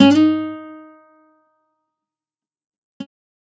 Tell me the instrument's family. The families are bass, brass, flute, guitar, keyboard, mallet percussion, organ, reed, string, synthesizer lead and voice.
guitar